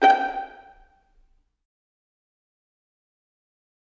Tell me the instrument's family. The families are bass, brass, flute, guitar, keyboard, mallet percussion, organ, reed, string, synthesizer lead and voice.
string